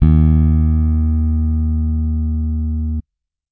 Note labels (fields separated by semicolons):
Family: bass; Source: electronic; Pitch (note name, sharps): D#2; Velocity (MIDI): 75